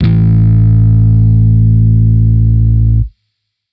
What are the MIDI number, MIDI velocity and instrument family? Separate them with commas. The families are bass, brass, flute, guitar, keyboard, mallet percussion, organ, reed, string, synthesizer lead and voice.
33, 75, bass